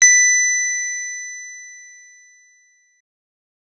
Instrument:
electronic keyboard